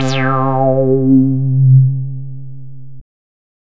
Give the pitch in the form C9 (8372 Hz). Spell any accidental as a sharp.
C3 (130.8 Hz)